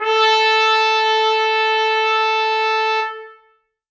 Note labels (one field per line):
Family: brass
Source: acoustic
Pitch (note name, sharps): A4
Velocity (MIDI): 127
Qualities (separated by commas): bright, reverb